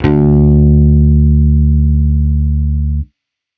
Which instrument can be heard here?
electronic bass